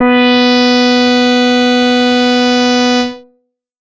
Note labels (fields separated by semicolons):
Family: bass; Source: synthesizer; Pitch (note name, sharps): B3; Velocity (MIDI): 100; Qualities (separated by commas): distorted